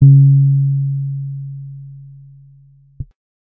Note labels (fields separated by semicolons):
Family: bass; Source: synthesizer; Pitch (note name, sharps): C#3; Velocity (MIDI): 25; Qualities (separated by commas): dark